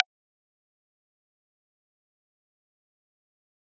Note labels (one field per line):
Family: guitar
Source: electronic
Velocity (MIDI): 127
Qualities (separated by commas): fast decay, percussive